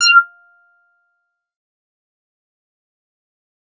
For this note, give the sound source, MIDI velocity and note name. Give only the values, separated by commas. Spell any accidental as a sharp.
synthesizer, 75, F6